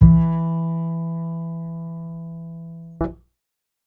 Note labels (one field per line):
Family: bass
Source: acoustic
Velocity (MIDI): 50